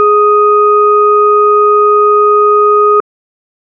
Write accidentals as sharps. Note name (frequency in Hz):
G#4 (415.3 Hz)